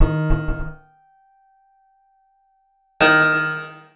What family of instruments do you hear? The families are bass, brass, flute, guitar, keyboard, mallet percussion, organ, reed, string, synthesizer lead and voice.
guitar